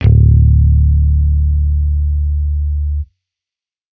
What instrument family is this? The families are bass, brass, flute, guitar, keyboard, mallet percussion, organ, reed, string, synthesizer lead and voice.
bass